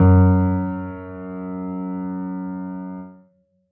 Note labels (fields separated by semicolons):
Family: keyboard; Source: acoustic; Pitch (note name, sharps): F#2; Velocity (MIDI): 100; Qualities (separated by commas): reverb